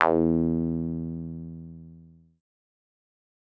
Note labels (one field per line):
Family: synthesizer lead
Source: synthesizer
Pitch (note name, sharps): E2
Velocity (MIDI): 100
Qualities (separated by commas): distorted, fast decay